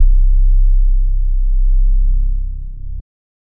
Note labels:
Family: bass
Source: synthesizer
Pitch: C1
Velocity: 25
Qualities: dark

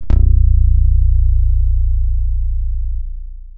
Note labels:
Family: guitar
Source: electronic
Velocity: 127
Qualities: long release

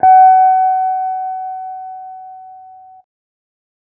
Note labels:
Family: guitar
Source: electronic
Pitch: F#5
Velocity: 25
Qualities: non-linear envelope

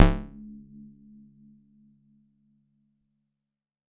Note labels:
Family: guitar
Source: electronic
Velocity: 75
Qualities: percussive

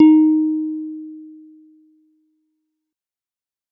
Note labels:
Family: guitar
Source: synthesizer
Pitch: D#4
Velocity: 75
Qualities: dark

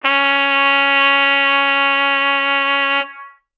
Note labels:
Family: brass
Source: acoustic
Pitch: C#4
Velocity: 100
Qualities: distorted

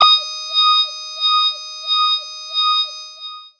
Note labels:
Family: voice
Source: synthesizer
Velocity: 127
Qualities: bright, long release, non-linear envelope, tempo-synced

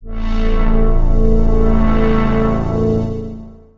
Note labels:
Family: synthesizer lead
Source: synthesizer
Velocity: 75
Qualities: bright, long release, non-linear envelope

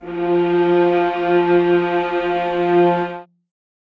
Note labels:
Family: string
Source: acoustic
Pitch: F3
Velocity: 25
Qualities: reverb

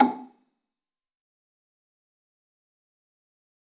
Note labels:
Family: mallet percussion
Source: acoustic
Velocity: 25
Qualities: fast decay, percussive, reverb

